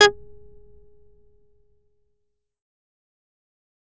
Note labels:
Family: bass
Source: synthesizer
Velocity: 75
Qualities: distorted, fast decay, percussive

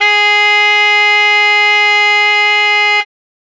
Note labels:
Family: reed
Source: acoustic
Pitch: G#4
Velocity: 50

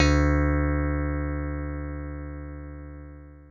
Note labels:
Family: guitar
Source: synthesizer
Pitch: D2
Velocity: 127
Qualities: dark

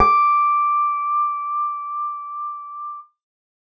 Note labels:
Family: bass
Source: synthesizer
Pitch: D6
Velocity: 127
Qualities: reverb

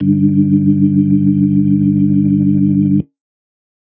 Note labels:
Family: organ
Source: electronic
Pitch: G1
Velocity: 25

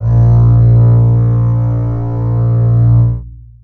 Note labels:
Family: string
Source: acoustic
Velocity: 127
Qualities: long release, reverb

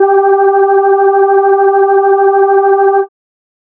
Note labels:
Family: organ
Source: electronic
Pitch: G4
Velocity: 50

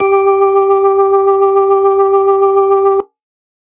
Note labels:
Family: organ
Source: electronic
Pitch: G4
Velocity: 50

